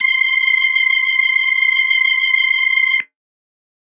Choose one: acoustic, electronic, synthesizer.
electronic